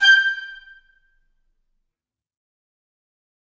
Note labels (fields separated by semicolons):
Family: reed; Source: acoustic; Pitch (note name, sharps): G6; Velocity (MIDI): 75; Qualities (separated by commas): fast decay, percussive, reverb